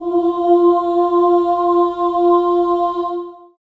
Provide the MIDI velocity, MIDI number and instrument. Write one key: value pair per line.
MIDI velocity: 25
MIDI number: 65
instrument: acoustic voice